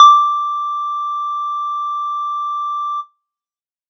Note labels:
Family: bass; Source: synthesizer; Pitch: D6; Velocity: 75

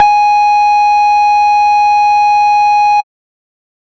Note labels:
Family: bass; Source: synthesizer; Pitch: G#5; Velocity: 127; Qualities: distorted, tempo-synced

